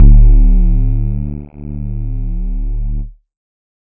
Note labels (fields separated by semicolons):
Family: synthesizer lead; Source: synthesizer; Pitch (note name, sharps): D1; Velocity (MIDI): 127; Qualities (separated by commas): distorted